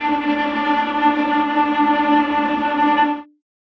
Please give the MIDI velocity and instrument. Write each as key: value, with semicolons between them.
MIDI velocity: 25; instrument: acoustic string instrument